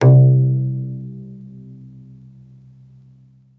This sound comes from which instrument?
acoustic guitar